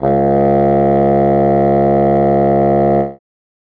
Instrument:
acoustic reed instrument